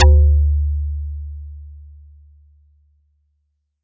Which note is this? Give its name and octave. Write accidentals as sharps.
D2